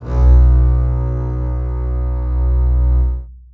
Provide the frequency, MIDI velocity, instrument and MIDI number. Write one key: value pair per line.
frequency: 61.74 Hz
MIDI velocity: 127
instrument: acoustic string instrument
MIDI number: 35